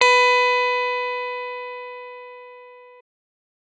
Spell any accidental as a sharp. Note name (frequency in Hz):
B4 (493.9 Hz)